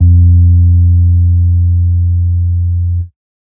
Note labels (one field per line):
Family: keyboard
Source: electronic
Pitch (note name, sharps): F2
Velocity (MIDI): 25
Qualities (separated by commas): dark